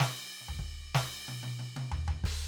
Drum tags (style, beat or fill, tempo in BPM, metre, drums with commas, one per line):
funk rock
fill
92 BPM
4/4
crash, snare, high tom, floor tom, kick